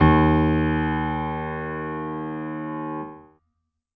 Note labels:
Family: keyboard; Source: acoustic; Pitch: D#2; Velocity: 75

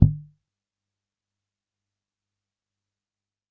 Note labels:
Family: bass; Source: electronic; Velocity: 25; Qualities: fast decay, percussive

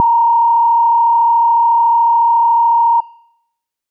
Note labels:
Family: bass; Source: synthesizer; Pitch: A#5; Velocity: 100

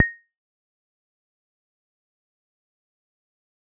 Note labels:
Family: bass; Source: synthesizer; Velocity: 127; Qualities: fast decay, percussive

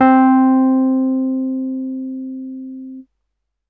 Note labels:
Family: keyboard; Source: electronic; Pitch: C4; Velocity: 100

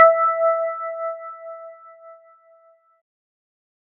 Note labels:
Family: keyboard; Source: electronic; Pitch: E5; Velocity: 50

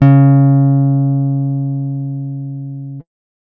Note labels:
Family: guitar; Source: acoustic; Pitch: C#3; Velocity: 50

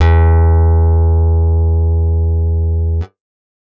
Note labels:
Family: guitar; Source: acoustic; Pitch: E2; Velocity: 127

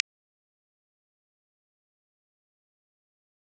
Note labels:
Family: guitar; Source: electronic; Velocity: 127; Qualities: fast decay, percussive

